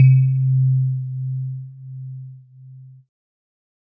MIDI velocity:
50